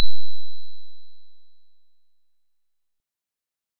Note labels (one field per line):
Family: keyboard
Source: electronic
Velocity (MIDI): 127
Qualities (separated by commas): bright